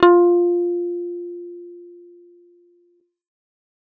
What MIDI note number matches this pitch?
65